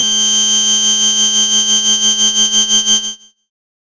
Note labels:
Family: bass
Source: synthesizer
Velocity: 100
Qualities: bright, distorted

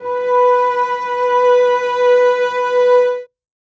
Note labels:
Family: string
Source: acoustic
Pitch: B4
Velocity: 75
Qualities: reverb

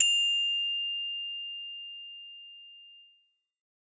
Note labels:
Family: bass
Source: synthesizer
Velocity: 75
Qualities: bright, distorted

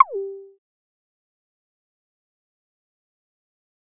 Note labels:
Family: bass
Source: synthesizer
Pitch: G4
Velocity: 25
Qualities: fast decay, percussive

